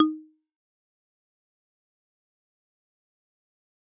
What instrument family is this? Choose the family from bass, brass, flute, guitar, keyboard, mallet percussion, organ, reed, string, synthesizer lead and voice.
mallet percussion